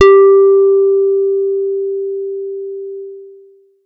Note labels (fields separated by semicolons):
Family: guitar; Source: electronic; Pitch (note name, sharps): G4; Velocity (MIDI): 100; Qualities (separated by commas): long release